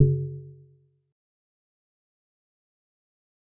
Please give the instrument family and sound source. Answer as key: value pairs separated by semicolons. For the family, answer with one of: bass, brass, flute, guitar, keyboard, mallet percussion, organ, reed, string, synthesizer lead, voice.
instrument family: mallet percussion; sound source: synthesizer